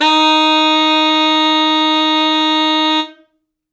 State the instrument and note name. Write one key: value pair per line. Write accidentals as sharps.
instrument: acoustic reed instrument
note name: D#4